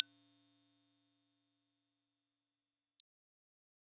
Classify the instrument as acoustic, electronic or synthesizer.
electronic